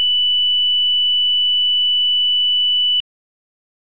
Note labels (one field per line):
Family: organ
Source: electronic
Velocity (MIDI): 25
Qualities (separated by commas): bright